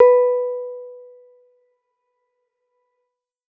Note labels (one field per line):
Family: keyboard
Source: electronic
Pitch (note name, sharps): B4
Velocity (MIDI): 75